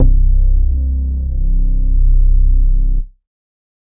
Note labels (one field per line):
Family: bass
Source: synthesizer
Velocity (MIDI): 100